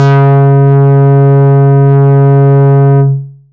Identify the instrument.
synthesizer bass